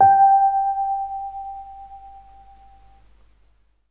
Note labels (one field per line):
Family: keyboard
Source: electronic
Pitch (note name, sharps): G5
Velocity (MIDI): 25